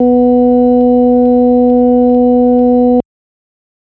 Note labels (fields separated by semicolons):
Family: organ; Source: electronic; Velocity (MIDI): 25